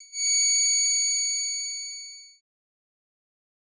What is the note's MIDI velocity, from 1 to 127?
50